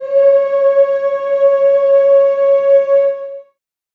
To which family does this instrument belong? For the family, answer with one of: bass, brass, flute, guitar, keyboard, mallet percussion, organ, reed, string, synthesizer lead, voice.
voice